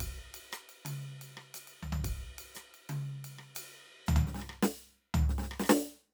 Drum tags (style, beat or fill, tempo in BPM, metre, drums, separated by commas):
Latin, beat, 118 BPM, 4/4, ride, hi-hat pedal, snare, cross-stick, mid tom, floor tom, kick